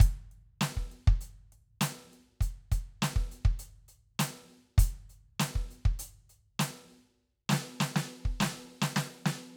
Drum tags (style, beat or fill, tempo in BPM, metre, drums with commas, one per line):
Latin funk
beat
100 BPM
4/4
crash, closed hi-hat, snare, kick